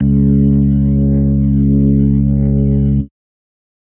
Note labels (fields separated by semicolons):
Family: organ; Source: electronic; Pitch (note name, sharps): C#2; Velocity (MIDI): 75; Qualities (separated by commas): dark, distorted